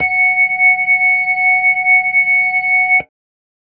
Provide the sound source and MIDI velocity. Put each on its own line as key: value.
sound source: electronic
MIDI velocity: 25